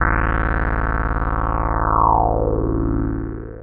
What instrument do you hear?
synthesizer lead